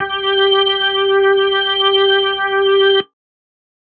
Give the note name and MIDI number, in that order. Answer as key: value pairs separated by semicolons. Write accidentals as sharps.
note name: G4; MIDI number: 67